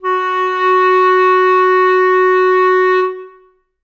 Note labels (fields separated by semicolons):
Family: reed; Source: acoustic; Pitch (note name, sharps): F#4; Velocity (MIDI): 100; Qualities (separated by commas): reverb